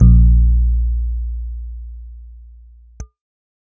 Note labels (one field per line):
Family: keyboard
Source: electronic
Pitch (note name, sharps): A#1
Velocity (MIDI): 50